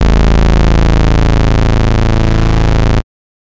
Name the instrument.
synthesizer bass